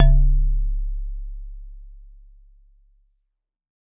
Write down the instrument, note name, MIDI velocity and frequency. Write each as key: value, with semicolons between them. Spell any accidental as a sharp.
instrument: acoustic mallet percussion instrument; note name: C#1; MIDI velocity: 127; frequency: 34.65 Hz